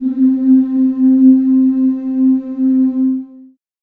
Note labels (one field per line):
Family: voice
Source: acoustic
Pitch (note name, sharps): C4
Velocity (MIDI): 100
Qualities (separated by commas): dark, long release, reverb